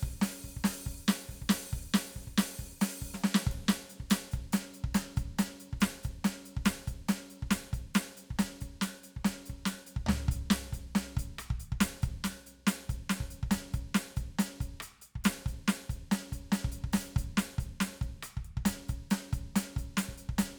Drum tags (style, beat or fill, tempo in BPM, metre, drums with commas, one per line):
punk
beat
140 BPM
4/4
crash, closed hi-hat, open hi-hat, hi-hat pedal, snare, cross-stick, floor tom, kick